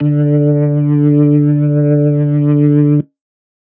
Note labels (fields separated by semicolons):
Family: organ; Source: electronic; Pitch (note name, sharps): D3; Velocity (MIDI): 25